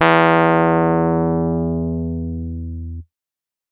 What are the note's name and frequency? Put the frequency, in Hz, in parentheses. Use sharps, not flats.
E2 (82.41 Hz)